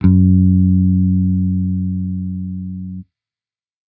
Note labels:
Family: bass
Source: electronic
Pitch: F#2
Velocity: 25

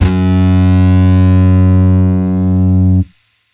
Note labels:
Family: bass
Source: electronic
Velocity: 25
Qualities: bright, distorted

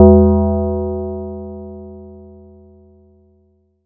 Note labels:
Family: mallet percussion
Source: acoustic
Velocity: 100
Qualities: multiphonic

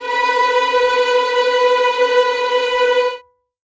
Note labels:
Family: string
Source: acoustic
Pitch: B4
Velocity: 50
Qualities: bright, non-linear envelope, reverb

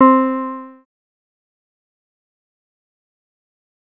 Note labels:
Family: synthesizer lead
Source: synthesizer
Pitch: C4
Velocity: 25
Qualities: fast decay

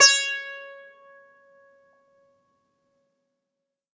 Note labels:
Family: guitar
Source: acoustic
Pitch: C#5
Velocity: 50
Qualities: bright, percussive

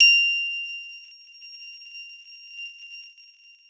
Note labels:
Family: guitar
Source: electronic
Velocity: 50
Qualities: bright

